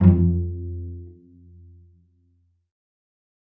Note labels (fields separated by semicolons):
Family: string; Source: acoustic; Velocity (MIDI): 50; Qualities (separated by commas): dark, reverb